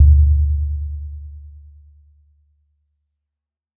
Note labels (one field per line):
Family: mallet percussion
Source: acoustic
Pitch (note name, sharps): D2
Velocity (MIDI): 50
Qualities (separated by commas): dark, reverb